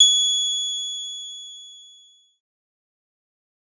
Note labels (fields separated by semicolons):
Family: bass; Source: synthesizer; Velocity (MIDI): 50; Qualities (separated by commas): distorted, fast decay